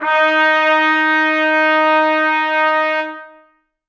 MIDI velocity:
100